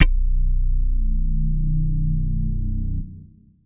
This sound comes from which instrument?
electronic guitar